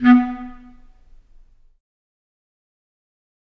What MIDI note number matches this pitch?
59